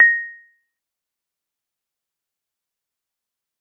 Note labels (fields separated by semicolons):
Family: mallet percussion; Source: acoustic; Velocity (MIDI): 50; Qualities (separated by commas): fast decay, percussive